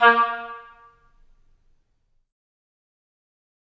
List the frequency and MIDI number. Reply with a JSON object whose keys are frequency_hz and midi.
{"frequency_hz": 233.1, "midi": 58}